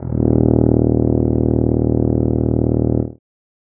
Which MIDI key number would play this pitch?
27